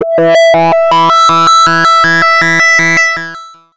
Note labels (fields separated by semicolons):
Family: bass; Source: synthesizer; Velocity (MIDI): 50; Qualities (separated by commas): bright, distorted, long release, multiphonic, tempo-synced